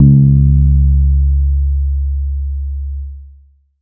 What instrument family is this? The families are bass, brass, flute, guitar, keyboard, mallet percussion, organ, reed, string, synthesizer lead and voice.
bass